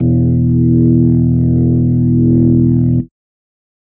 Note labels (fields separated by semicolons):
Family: organ; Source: electronic; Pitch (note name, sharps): E1; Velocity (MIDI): 127; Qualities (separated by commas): distorted